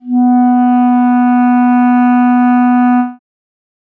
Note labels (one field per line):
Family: reed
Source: acoustic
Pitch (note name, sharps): B3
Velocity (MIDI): 25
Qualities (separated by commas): dark